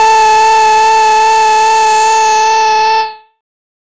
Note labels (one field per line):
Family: bass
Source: synthesizer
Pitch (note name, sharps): A4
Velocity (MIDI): 100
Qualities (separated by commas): bright, distorted, non-linear envelope